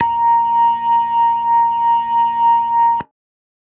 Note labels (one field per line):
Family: organ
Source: electronic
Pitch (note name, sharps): A#5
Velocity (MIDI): 100